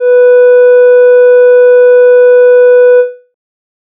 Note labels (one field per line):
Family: flute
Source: synthesizer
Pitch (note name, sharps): B4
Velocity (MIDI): 127